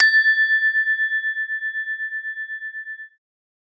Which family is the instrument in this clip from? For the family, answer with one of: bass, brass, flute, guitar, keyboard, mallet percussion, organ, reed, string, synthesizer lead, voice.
mallet percussion